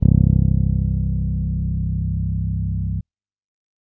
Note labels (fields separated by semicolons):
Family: bass; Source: electronic; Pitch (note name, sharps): C1; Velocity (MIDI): 75